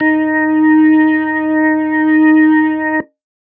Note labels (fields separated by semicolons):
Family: organ; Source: electronic; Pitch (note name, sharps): D#4; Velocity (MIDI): 50